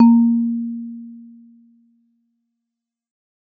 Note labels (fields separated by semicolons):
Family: mallet percussion; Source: acoustic; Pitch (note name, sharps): A#3; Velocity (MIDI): 127; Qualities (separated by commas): dark, fast decay, reverb